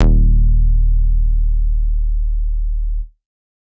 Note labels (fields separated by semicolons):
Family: bass; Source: synthesizer; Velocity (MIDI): 127; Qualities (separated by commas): dark